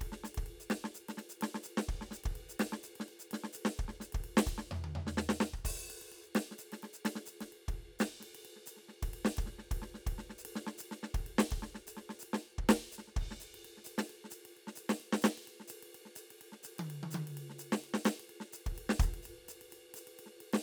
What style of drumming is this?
linear jazz